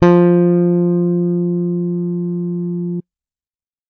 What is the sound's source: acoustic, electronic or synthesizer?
electronic